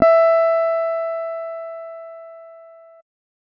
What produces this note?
electronic keyboard